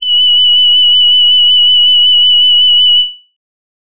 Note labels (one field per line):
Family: voice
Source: synthesizer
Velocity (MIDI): 75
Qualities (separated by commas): bright